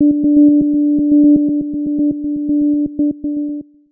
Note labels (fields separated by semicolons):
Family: synthesizer lead; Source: synthesizer; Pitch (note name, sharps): D4; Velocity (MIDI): 25; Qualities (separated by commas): dark, long release, tempo-synced